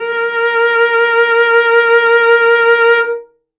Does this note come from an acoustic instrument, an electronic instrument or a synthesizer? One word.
acoustic